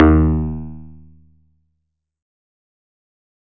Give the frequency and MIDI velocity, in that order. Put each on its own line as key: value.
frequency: 77.78 Hz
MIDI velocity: 75